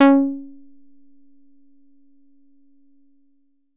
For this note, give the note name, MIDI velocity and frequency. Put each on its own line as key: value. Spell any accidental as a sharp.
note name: C#4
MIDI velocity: 50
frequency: 277.2 Hz